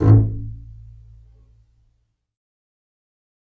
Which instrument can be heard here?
acoustic string instrument